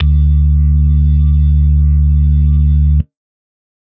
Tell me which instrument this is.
electronic organ